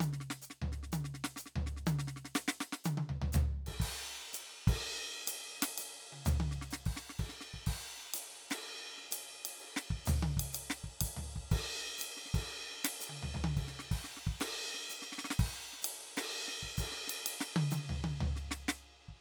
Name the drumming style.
jazz